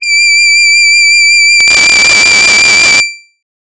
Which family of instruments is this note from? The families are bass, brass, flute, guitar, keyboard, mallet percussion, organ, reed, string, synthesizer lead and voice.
voice